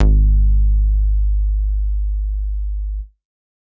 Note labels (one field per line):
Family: bass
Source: synthesizer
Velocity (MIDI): 75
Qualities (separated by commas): dark